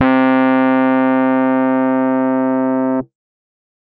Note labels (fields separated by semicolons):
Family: keyboard; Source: electronic; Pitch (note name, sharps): C3; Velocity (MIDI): 127